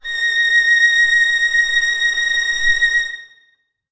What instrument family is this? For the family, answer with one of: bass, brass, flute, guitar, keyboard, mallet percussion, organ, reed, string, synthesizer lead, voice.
string